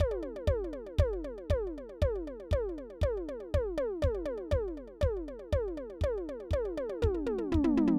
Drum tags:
jazz
beat
120 BPM
4/4
high tom, mid tom, floor tom, kick

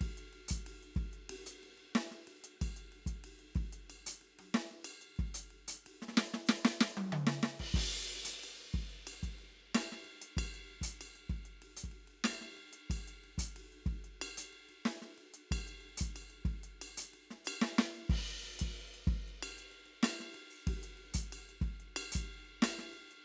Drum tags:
rock
beat
93 BPM
4/4
crash, ride, ride bell, closed hi-hat, open hi-hat, hi-hat pedal, snare, cross-stick, high tom, mid tom, floor tom, kick

